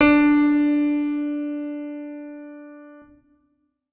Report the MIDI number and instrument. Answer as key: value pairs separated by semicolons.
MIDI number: 62; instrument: electronic organ